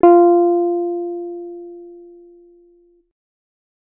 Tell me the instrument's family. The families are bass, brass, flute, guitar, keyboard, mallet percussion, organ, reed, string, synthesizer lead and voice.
guitar